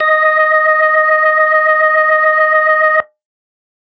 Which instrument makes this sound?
electronic organ